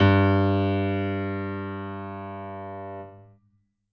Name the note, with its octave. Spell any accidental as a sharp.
G2